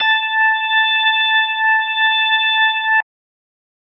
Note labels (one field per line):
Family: organ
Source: electronic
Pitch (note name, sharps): A5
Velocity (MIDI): 100